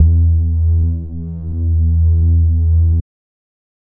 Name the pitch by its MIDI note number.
40